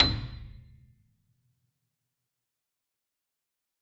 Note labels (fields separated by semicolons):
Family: keyboard; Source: acoustic; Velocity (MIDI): 127; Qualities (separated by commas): percussive, reverb